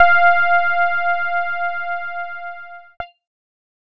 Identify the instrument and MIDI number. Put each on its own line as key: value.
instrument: electronic keyboard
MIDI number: 77